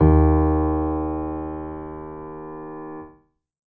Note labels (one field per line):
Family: keyboard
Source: acoustic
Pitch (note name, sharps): D#2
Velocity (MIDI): 50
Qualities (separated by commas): reverb